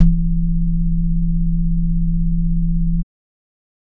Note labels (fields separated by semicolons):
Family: organ; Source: electronic; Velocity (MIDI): 50; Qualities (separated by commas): multiphonic